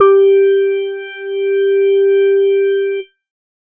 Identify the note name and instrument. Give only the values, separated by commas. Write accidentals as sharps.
G4, electronic organ